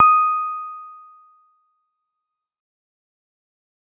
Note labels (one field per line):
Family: keyboard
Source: electronic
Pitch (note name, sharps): D#6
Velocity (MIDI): 25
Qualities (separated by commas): dark, fast decay